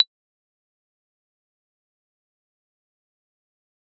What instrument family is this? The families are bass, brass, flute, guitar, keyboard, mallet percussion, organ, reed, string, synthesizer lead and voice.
mallet percussion